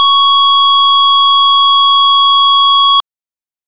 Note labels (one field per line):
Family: organ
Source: electronic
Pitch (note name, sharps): C#6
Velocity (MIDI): 127